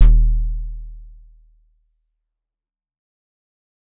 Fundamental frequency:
38.89 Hz